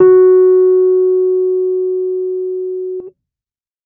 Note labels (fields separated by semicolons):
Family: keyboard; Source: electronic; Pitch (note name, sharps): F#4; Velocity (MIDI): 75